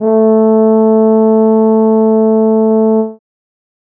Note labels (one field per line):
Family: brass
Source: acoustic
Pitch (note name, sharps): A3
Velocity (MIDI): 100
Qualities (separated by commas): dark